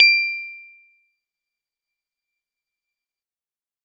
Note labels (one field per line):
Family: keyboard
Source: electronic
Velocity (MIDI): 127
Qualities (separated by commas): fast decay, percussive